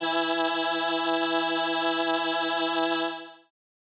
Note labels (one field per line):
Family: keyboard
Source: synthesizer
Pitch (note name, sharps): E3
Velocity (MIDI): 127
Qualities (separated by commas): bright